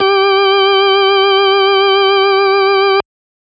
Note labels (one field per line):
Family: organ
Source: electronic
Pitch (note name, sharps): G4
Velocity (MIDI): 100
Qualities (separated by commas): distorted